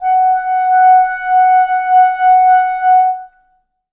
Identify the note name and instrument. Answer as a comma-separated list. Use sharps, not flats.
F#5, acoustic reed instrument